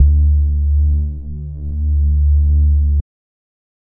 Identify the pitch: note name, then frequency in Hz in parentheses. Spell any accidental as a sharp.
D2 (73.42 Hz)